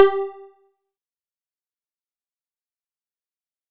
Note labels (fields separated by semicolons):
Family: bass; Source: synthesizer; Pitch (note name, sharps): G4; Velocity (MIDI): 127; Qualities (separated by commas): fast decay, percussive